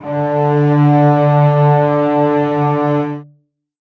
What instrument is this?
acoustic string instrument